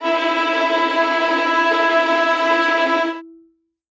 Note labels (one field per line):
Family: string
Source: acoustic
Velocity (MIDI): 127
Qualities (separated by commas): bright, non-linear envelope, reverb